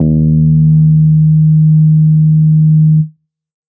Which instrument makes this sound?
synthesizer bass